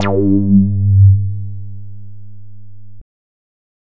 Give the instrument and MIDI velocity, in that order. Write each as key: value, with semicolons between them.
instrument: synthesizer bass; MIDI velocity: 50